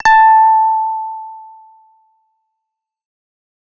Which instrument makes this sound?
synthesizer bass